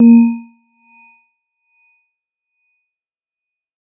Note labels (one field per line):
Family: mallet percussion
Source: electronic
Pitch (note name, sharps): A#3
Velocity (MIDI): 100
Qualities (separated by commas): percussive